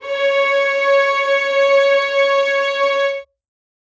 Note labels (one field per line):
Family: string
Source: acoustic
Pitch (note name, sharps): C#5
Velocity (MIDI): 25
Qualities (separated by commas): reverb